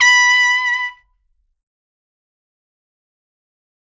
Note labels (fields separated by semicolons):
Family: brass; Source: acoustic; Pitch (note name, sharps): B5; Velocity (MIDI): 75; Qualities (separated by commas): bright, fast decay